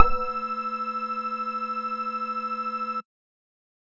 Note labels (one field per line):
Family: bass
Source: synthesizer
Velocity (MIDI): 75